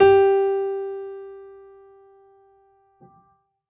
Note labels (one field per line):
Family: keyboard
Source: acoustic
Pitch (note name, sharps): G4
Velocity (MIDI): 50